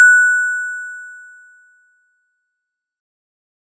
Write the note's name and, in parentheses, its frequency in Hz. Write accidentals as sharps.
F#6 (1480 Hz)